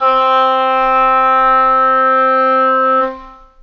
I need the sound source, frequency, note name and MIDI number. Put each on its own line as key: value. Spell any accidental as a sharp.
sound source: acoustic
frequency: 261.6 Hz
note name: C4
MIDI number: 60